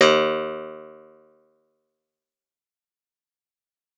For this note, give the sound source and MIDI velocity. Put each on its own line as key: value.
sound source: acoustic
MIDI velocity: 100